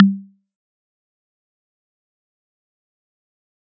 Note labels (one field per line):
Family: mallet percussion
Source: acoustic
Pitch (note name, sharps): G3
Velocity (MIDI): 100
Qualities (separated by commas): fast decay, percussive